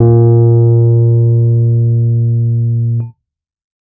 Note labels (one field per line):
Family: keyboard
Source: electronic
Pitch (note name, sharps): A#2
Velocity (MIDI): 100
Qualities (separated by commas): dark, distorted